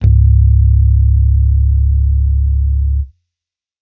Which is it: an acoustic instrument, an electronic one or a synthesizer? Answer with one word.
electronic